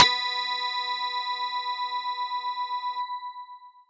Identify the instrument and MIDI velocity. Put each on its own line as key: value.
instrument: electronic mallet percussion instrument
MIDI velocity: 127